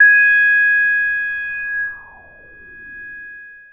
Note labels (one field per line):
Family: synthesizer lead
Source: synthesizer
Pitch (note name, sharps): G#6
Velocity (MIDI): 75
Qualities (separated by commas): long release